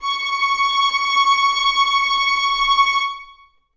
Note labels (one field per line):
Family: string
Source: acoustic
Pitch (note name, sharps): C#6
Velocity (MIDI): 100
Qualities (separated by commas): bright, non-linear envelope, reverb